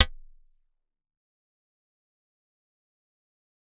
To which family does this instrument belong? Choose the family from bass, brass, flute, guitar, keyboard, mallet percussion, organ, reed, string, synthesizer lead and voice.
mallet percussion